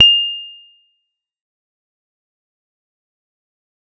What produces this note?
electronic guitar